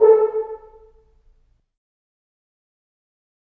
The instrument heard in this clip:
acoustic brass instrument